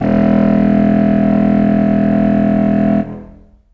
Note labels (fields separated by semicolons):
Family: reed; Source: acoustic; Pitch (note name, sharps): E1; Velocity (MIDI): 100; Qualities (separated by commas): long release, reverb